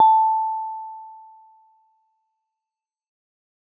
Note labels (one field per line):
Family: mallet percussion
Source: acoustic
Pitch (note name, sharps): A5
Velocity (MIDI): 127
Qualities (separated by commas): fast decay